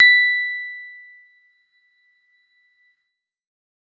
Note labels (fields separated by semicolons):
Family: keyboard; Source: electronic; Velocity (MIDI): 127